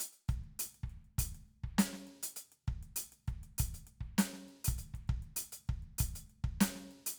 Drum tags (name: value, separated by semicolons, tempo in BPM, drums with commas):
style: hip-hop; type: beat; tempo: 100 BPM; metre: 4/4; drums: closed hi-hat, snare, kick